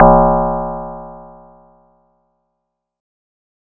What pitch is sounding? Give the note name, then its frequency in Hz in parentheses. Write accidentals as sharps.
C1 (32.7 Hz)